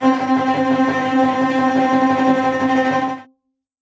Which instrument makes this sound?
acoustic string instrument